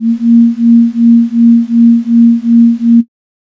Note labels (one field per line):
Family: flute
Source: synthesizer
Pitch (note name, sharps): A#3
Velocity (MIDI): 25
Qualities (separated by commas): dark